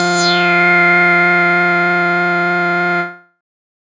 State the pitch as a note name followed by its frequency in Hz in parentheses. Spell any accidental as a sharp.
F3 (174.6 Hz)